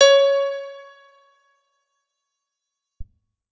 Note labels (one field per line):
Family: guitar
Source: electronic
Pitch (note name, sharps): C#5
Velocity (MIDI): 100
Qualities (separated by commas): bright, reverb